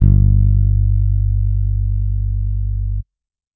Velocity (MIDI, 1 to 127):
75